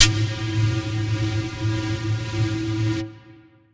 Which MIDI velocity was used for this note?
75